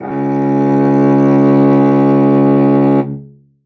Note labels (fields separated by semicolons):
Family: string; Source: acoustic; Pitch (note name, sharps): C#2; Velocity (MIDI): 100; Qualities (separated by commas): reverb